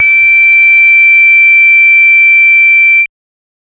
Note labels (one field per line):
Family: bass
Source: synthesizer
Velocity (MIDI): 75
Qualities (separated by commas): bright, distorted, multiphonic